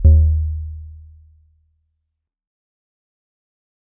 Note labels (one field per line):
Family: mallet percussion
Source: acoustic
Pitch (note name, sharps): D#2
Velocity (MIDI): 25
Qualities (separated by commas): dark, fast decay, multiphonic